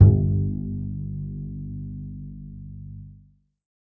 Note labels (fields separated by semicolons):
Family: string; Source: acoustic; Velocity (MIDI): 127; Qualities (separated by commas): dark, reverb